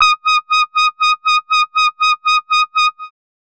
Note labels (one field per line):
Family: bass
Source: synthesizer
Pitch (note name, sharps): D#6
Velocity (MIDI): 127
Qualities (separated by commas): bright, distorted, tempo-synced